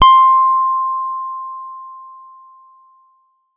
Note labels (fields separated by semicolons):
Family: guitar; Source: electronic; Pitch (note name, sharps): C6; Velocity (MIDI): 25